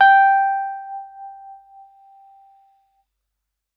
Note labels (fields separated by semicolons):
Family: keyboard; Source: electronic; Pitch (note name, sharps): G5; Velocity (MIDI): 100